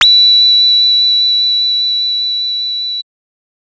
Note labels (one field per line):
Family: bass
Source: synthesizer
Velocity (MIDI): 75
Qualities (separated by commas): bright, distorted